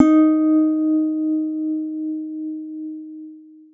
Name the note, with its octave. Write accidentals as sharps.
D#4